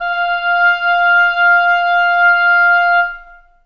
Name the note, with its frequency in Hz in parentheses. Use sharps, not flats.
F5 (698.5 Hz)